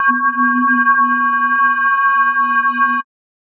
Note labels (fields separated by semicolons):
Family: mallet percussion; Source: electronic; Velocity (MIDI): 50; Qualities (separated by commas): multiphonic, non-linear envelope